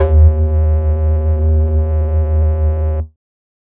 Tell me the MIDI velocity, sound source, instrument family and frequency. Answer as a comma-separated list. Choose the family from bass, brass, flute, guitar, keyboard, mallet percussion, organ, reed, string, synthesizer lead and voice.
127, synthesizer, flute, 77.78 Hz